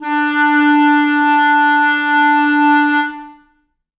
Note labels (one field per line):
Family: reed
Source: acoustic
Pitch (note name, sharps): D4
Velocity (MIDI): 127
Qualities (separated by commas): reverb